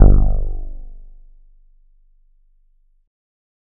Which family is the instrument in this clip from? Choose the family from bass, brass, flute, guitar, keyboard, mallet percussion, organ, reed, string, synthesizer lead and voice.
keyboard